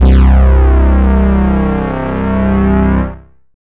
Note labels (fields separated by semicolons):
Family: bass; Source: synthesizer; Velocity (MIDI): 100; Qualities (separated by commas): bright, distorted